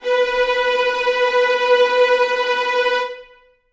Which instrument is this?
acoustic string instrument